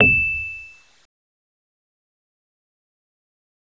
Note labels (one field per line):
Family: keyboard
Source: electronic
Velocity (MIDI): 25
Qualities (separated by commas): fast decay